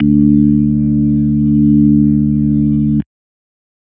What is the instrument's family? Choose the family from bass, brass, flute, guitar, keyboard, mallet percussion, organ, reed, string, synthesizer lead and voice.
organ